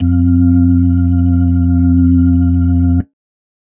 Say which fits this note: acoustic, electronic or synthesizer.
electronic